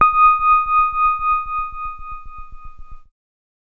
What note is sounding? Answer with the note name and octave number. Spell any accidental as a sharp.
D#6